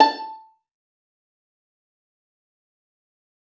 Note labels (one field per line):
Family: string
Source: acoustic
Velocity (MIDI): 25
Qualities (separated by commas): fast decay, percussive, reverb